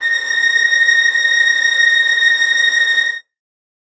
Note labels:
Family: string; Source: acoustic; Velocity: 25; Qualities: bright, non-linear envelope, reverb

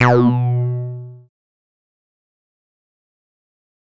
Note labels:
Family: bass; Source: synthesizer; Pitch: B2; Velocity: 100; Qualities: distorted, fast decay

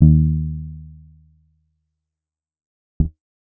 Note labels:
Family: bass; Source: synthesizer; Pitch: D#2; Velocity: 25; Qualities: dark, fast decay

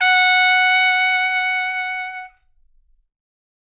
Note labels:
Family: brass; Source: acoustic; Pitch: F#5; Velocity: 100; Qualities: bright

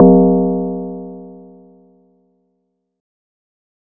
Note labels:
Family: mallet percussion; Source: acoustic; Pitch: D1; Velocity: 50

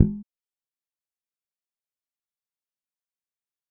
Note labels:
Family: bass; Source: electronic; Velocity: 25; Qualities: fast decay, percussive

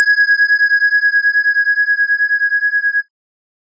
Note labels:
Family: organ; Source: electronic; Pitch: G#6; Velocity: 50

